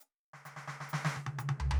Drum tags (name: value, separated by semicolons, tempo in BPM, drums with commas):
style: Purdie shuffle; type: fill; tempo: 130 BPM; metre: 4/4; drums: closed hi-hat, hi-hat pedal, snare, high tom, floor tom